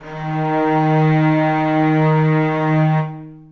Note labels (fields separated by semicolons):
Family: string; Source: acoustic; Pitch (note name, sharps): D#3; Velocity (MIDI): 50; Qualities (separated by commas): long release, reverb